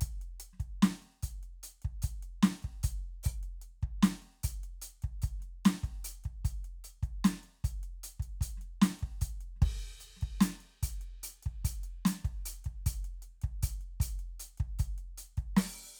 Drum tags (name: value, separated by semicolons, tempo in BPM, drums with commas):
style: hip-hop; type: beat; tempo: 75 BPM; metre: 4/4; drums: crash, closed hi-hat, open hi-hat, hi-hat pedal, snare, kick